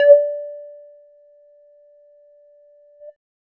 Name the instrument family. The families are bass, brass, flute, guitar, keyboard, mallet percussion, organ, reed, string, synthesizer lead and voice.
bass